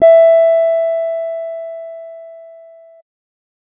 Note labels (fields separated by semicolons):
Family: keyboard; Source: electronic; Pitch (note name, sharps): E5; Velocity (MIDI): 50; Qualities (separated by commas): dark